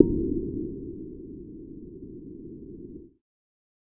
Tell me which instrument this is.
synthesizer bass